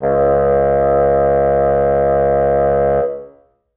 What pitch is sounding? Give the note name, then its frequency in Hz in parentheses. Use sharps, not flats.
C#2 (69.3 Hz)